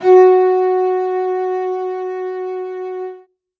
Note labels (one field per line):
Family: string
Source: acoustic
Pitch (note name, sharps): F#4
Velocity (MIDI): 127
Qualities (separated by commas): reverb